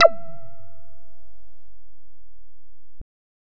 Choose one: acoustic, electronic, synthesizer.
synthesizer